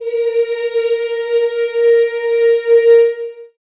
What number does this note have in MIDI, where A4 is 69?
70